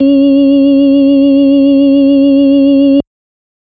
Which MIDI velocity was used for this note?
75